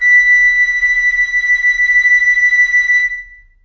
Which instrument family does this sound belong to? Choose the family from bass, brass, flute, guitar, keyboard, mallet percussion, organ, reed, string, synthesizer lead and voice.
flute